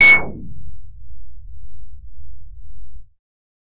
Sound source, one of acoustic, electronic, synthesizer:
synthesizer